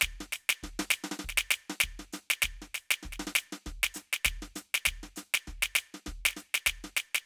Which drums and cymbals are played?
hi-hat pedal, snare and kick